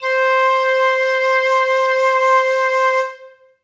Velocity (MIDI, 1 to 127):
127